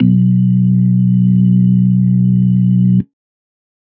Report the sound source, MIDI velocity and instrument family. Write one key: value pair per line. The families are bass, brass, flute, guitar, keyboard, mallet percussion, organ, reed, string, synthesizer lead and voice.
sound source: electronic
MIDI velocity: 25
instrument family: organ